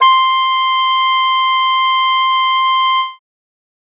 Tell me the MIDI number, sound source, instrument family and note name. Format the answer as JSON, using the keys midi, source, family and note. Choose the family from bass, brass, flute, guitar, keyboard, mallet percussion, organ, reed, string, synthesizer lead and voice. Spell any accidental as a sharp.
{"midi": 84, "source": "acoustic", "family": "reed", "note": "C6"}